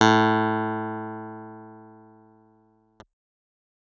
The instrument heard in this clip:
electronic keyboard